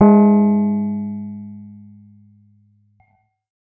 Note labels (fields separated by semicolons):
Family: keyboard; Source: electronic; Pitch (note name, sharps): G#3; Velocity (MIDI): 25; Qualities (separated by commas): distorted